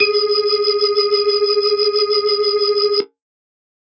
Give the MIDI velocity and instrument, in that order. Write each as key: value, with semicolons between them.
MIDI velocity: 75; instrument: electronic organ